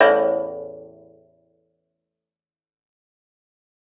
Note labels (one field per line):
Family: guitar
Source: acoustic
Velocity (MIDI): 50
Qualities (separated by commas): fast decay